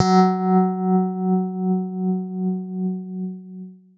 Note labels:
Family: guitar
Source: electronic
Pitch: F#3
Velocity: 127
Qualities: long release, reverb

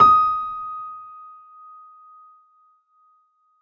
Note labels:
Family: keyboard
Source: acoustic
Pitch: D#6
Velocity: 100

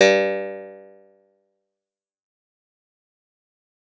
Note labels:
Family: guitar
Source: acoustic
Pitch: G2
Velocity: 50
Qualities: bright, fast decay

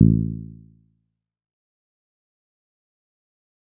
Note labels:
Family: bass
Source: synthesizer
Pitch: A1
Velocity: 75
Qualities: dark, fast decay, percussive

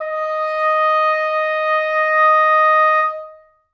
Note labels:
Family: reed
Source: acoustic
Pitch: D#5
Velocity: 75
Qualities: reverb

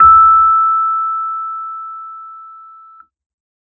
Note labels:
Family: keyboard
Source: electronic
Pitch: E6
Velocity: 50

